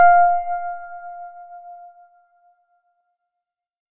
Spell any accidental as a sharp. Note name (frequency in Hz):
F5 (698.5 Hz)